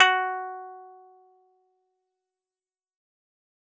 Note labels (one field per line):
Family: guitar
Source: acoustic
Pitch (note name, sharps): F#4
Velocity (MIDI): 25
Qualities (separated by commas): fast decay, reverb